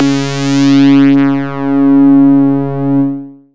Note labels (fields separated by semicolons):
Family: bass; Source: synthesizer; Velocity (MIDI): 100; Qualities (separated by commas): bright, distorted